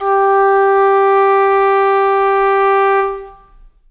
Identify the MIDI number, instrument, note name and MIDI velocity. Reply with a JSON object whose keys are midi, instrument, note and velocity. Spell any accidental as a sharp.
{"midi": 67, "instrument": "acoustic reed instrument", "note": "G4", "velocity": 50}